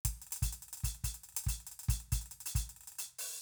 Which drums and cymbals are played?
closed hi-hat, open hi-hat and kick